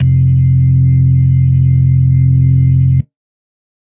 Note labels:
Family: organ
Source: electronic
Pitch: F1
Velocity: 127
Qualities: dark

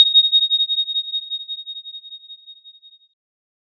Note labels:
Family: keyboard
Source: synthesizer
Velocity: 50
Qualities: bright

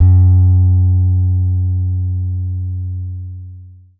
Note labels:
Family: guitar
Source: acoustic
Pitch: F#2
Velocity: 100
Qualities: dark, long release

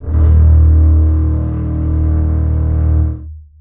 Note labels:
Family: string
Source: acoustic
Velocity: 75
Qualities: long release, reverb

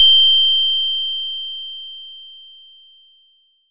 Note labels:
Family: bass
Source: synthesizer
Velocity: 50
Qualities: bright, distorted

